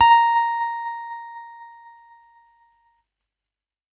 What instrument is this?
electronic keyboard